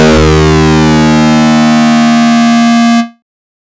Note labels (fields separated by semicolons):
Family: bass; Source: synthesizer; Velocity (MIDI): 127; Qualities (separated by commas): bright, distorted